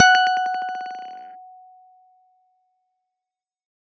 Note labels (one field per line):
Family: guitar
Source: electronic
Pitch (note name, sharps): F#5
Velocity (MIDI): 100